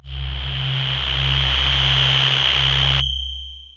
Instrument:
synthesizer voice